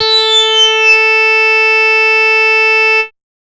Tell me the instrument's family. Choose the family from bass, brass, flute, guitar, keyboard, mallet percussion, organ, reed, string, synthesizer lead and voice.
bass